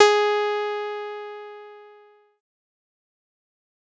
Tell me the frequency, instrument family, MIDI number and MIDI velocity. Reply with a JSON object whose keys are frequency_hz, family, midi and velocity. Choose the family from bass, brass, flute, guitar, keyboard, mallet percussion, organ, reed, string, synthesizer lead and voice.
{"frequency_hz": 415.3, "family": "bass", "midi": 68, "velocity": 50}